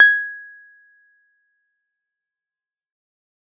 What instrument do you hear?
electronic keyboard